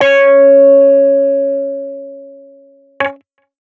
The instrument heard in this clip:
electronic guitar